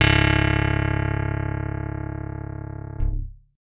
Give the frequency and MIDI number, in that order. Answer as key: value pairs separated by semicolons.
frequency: 34.65 Hz; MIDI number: 25